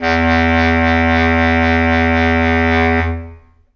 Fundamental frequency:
82.41 Hz